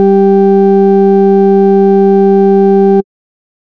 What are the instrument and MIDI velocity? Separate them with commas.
synthesizer bass, 75